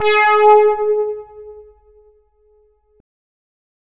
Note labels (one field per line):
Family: bass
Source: synthesizer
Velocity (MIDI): 127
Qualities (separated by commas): bright, distorted